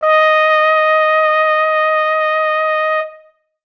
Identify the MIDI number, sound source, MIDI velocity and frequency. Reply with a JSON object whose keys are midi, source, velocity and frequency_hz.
{"midi": 75, "source": "acoustic", "velocity": 75, "frequency_hz": 622.3}